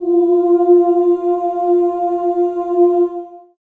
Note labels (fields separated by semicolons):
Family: voice; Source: acoustic; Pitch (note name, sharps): F4; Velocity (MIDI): 100; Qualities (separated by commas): long release, reverb